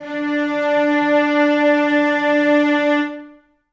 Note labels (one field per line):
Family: string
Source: acoustic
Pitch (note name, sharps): D4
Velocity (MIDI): 75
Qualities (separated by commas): reverb